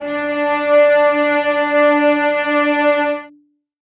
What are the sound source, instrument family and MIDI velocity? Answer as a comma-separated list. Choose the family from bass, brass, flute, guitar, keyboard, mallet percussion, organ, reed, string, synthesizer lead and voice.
acoustic, string, 50